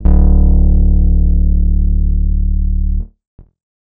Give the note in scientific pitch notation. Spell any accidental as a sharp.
D1